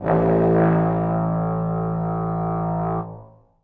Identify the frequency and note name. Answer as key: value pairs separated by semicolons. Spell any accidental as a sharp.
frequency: 55 Hz; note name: A1